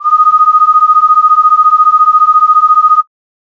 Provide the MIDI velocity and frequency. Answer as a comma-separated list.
100, 1245 Hz